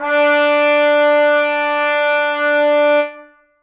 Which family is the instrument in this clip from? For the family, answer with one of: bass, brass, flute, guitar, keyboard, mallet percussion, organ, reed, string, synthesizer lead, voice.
brass